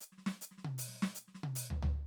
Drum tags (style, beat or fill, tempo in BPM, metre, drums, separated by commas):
jazz-funk, fill, 116 BPM, 4/4, hi-hat pedal, snare, high tom, floor tom